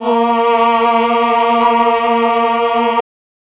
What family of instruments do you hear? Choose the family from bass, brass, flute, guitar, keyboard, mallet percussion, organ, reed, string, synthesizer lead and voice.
voice